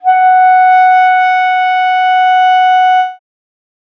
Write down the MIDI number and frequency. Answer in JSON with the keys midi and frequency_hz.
{"midi": 78, "frequency_hz": 740}